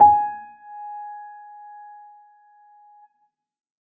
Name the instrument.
acoustic keyboard